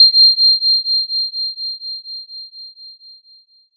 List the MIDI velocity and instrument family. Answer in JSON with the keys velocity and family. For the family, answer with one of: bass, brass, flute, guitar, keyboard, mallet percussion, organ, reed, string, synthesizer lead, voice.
{"velocity": 127, "family": "mallet percussion"}